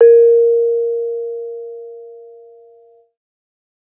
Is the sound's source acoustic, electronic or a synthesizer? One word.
acoustic